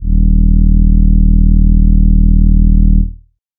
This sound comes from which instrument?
synthesizer voice